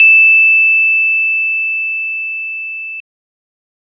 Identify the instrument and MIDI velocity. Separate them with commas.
electronic organ, 127